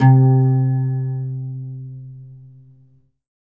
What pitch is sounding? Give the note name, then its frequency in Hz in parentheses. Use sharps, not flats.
C3 (130.8 Hz)